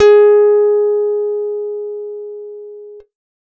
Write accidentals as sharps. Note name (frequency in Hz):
G#4 (415.3 Hz)